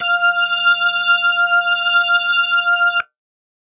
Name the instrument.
electronic organ